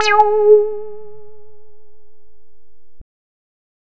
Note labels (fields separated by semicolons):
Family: bass; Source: synthesizer; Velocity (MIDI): 75; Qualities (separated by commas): distorted